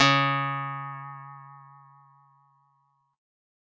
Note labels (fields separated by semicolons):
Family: guitar; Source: acoustic; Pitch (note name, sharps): C#3; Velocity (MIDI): 75; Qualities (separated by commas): bright